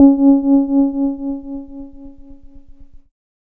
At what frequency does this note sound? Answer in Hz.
277.2 Hz